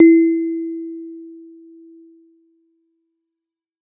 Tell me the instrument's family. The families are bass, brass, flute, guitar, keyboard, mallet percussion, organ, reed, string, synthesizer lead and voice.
mallet percussion